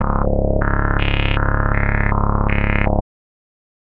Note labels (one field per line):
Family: bass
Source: synthesizer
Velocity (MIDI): 25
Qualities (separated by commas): tempo-synced